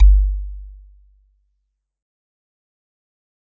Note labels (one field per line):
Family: mallet percussion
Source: acoustic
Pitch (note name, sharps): G1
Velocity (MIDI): 75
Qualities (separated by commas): dark, fast decay, percussive